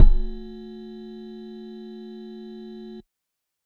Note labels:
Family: bass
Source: synthesizer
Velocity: 25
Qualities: percussive

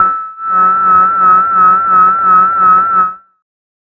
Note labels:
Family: bass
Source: synthesizer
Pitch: E6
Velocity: 75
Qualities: tempo-synced

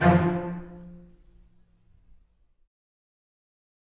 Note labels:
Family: string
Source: acoustic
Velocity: 50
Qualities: reverb

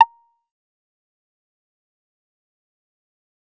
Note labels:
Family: bass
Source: synthesizer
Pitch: A#5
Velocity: 100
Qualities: fast decay, percussive

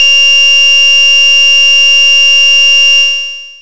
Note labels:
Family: bass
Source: synthesizer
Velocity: 100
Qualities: bright, distorted, long release

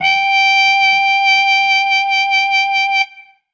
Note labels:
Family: brass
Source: acoustic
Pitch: G5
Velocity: 75

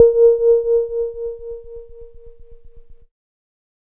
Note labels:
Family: keyboard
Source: electronic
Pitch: A#4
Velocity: 25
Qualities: dark

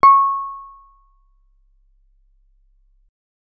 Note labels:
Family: guitar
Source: acoustic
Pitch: C#6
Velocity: 25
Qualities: percussive

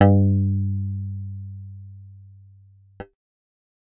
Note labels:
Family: bass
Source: synthesizer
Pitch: G2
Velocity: 100

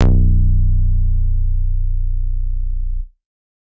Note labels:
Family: bass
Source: synthesizer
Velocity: 100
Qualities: dark

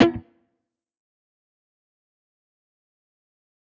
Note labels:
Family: guitar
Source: electronic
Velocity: 25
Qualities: distorted, fast decay, percussive

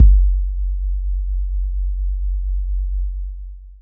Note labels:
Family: bass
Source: synthesizer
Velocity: 127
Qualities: dark, long release

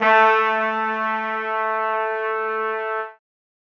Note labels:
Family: brass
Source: acoustic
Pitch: A3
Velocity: 100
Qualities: reverb

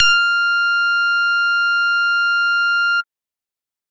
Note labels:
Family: bass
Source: synthesizer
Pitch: F6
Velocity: 127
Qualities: distorted

